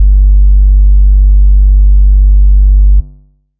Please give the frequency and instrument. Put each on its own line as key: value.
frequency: 49 Hz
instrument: synthesizer bass